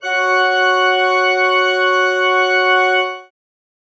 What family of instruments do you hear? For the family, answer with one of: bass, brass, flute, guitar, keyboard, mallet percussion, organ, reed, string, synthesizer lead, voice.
organ